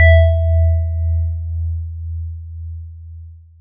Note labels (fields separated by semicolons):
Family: mallet percussion; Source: acoustic; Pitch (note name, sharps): E2; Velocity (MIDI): 75; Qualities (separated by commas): long release